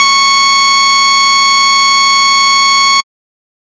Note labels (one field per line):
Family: bass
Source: synthesizer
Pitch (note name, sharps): C#6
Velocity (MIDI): 127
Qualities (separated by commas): bright, distorted